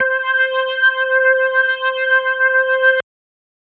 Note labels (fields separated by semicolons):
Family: organ; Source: electronic; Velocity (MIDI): 25; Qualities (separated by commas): distorted